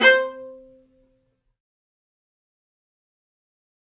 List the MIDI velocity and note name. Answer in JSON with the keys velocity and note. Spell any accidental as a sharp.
{"velocity": 50, "note": "C5"}